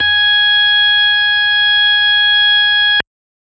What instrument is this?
electronic organ